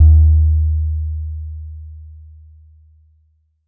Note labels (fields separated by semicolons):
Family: mallet percussion; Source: acoustic; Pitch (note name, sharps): D#2; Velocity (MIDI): 25; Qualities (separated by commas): dark